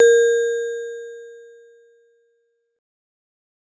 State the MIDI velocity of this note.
100